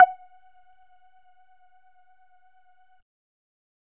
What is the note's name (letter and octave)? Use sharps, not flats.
F#5